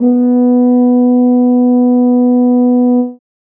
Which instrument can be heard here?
acoustic brass instrument